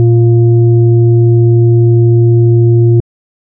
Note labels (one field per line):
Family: organ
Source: electronic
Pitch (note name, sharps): A#2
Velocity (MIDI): 75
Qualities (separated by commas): dark